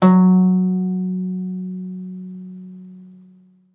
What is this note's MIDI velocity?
100